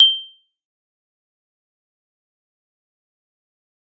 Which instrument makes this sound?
acoustic mallet percussion instrument